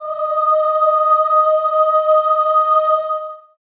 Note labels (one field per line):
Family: voice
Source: acoustic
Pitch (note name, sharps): D#5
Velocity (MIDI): 25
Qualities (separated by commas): reverb